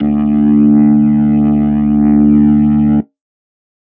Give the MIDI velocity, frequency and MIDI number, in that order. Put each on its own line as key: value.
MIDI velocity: 50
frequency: 73.42 Hz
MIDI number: 38